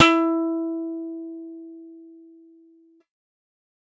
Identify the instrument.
synthesizer guitar